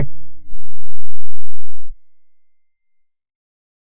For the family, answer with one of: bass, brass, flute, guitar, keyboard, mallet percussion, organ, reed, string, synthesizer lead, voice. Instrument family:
bass